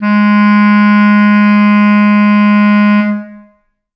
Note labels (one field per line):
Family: reed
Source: acoustic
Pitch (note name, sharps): G#3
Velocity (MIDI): 100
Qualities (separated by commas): long release, reverb